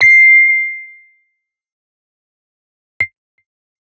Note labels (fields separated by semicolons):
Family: guitar; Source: electronic; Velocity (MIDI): 75; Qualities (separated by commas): distorted, fast decay